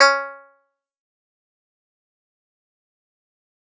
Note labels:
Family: guitar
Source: acoustic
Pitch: C#4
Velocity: 50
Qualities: fast decay, percussive

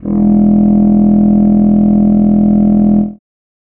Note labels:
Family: reed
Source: acoustic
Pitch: E1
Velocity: 75

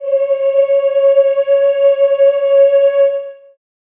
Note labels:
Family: voice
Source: acoustic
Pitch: C#5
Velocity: 50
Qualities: long release, reverb

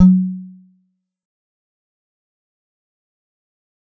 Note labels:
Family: guitar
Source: electronic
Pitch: F#3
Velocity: 25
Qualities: dark, fast decay, percussive, reverb

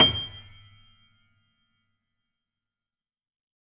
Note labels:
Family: keyboard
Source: acoustic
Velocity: 127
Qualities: fast decay, percussive

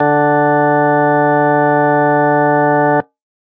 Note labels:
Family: organ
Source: electronic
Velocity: 50

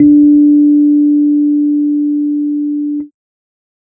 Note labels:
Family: keyboard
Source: electronic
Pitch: D4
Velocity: 25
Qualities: dark

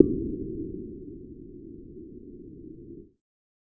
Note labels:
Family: bass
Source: synthesizer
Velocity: 75

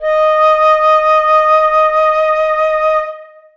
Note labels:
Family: flute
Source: acoustic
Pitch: D#5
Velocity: 127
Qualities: long release, reverb

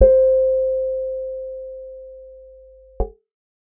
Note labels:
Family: guitar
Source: acoustic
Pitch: C5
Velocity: 25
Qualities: dark

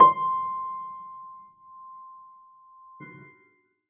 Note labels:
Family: keyboard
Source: acoustic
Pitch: C6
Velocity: 25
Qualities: reverb

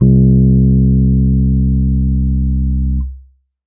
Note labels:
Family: keyboard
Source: electronic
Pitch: C2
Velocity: 75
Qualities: dark

